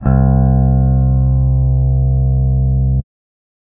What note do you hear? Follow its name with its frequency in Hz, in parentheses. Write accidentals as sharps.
C2 (65.41 Hz)